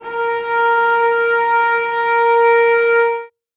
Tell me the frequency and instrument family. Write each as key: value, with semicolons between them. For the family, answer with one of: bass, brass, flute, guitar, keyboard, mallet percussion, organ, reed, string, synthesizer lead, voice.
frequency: 466.2 Hz; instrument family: string